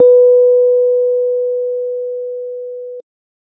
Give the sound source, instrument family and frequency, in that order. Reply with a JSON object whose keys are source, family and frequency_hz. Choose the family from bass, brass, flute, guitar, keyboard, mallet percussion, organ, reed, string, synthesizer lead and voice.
{"source": "electronic", "family": "keyboard", "frequency_hz": 493.9}